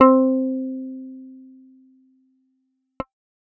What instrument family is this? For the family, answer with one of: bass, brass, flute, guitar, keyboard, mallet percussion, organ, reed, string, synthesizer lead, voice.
bass